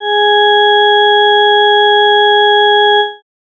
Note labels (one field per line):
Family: organ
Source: electronic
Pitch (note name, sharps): G#4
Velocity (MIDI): 75